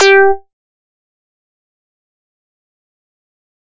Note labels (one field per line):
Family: bass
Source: synthesizer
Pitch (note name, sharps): G4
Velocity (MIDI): 100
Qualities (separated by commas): fast decay, percussive